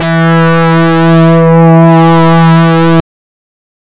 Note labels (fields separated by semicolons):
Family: reed; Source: synthesizer; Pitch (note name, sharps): E3; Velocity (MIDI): 127; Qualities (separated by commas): distorted, non-linear envelope